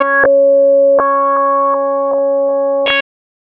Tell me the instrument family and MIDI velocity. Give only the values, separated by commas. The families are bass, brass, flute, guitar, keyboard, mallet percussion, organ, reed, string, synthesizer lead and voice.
bass, 25